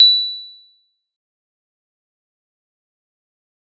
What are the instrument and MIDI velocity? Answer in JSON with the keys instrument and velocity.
{"instrument": "synthesizer guitar", "velocity": 127}